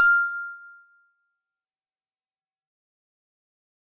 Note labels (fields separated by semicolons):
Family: mallet percussion; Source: acoustic; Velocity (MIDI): 75; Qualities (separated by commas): fast decay